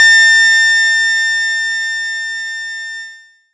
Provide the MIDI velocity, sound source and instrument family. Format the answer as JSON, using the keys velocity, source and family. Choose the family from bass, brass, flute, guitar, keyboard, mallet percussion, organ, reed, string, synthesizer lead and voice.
{"velocity": 25, "source": "synthesizer", "family": "bass"}